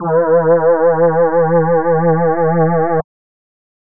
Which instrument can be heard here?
synthesizer voice